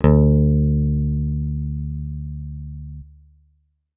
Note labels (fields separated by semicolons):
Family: guitar; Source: electronic; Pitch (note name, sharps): D2; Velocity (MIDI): 75